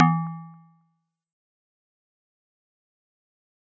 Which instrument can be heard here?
acoustic mallet percussion instrument